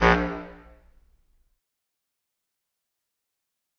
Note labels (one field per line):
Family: reed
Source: acoustic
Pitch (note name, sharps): A#1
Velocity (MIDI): 127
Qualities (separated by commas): fast decay, percussive, reverb